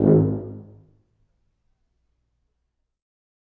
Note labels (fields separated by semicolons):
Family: brass; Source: acoustic; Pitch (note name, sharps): G#1; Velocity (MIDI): 75; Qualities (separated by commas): dark, percussive, reverb